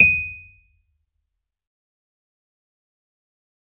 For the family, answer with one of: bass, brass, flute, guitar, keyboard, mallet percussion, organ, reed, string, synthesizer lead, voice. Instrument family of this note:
keyboard